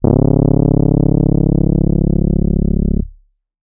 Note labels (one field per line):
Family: keyboard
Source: electronic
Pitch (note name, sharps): C#1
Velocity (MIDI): 100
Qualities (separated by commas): distorted